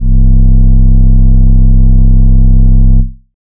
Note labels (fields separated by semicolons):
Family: flute; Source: synthesizer; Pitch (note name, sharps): C1; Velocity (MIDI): 127; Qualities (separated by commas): dark